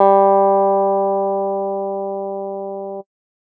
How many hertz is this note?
196 Hz